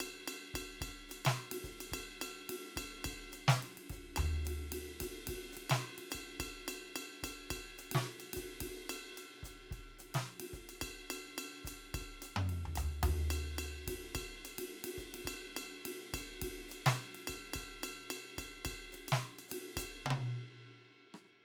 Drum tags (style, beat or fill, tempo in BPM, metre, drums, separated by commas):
ijexá, beat, 108 BPM, 4/4, ride, ride bell, hi-hat pedal, snare, cross-stick, high tom, mid tom, floor tom, kick